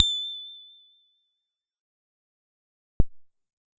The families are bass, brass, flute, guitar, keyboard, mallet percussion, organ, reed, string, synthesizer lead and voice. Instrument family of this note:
bass